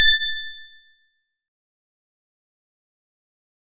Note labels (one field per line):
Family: guitar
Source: acoustic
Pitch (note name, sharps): A6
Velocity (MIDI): 75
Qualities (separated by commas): bright, distorted, fast decay, percussive